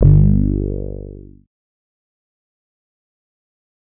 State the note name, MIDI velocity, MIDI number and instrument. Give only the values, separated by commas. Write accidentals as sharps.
G1, 127, 31, synthesizer bass